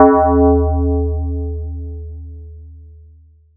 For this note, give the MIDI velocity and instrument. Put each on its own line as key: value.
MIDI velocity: 127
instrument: electronic mallet percussion instrument